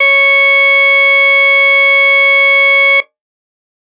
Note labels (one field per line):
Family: organ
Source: electronic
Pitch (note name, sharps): C#5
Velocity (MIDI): 127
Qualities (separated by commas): distorted